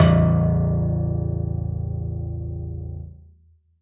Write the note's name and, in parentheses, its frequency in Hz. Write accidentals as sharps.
A0 (27.5 Hz)